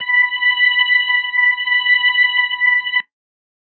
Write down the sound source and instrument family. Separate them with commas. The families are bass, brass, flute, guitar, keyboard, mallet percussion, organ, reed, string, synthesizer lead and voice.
electronic, organ